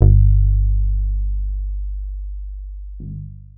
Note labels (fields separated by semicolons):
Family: guitar; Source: electronic; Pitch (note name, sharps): G1; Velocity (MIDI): 50; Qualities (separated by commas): long release